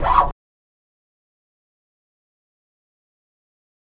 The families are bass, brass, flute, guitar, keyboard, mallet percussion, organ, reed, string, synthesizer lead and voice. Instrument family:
bass